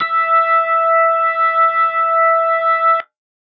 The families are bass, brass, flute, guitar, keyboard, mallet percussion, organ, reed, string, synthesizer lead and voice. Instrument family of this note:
organ